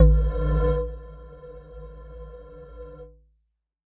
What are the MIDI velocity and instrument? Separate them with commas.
127, electronic mallet percussion instrument